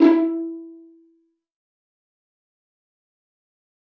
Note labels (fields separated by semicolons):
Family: string; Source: acoustic; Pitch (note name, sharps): E4; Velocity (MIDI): 75; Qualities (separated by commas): fast decay, reverb